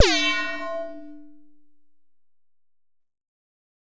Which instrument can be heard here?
synthesizer bass